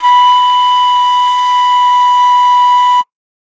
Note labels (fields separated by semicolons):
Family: flute; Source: acoustic; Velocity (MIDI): 50